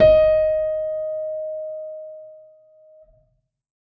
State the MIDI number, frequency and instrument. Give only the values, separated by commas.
75, 622.3 Hz, acoustic keyboard